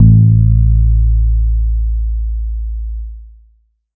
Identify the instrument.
synthesizer bass